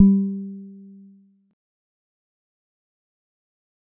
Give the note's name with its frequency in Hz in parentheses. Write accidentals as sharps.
G3 (196 Hz)